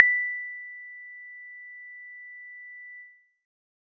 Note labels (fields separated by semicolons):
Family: guitar; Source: synthesizer; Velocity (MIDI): 25